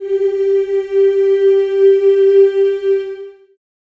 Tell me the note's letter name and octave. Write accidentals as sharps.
G4